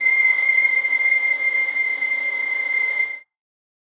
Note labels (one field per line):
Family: string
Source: acoustic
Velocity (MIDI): 127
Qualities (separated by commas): reverb